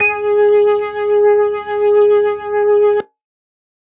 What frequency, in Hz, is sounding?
415.3 Hz